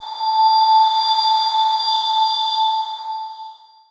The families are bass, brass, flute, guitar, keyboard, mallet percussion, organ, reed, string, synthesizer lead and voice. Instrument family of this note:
mallet percussion